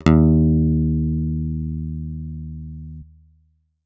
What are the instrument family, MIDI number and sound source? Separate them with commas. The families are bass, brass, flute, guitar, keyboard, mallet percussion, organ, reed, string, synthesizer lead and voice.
guitar, 39, electronic